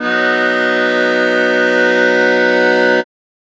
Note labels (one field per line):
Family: keyboard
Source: acoustic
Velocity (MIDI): 127